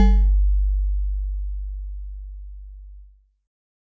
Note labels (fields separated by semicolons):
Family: mallet percussion; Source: acoustic; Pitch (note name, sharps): G1; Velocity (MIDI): 25